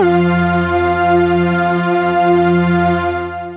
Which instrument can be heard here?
synthesizer lead